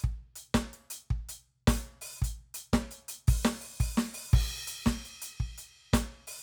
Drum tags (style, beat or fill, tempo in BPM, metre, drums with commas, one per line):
rock shuffle
beat
112 BPM
4/4
crash, closed hi-hat, open hi-hat, hi-hat pedal, snare, kick